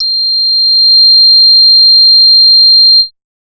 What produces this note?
synthesizer bass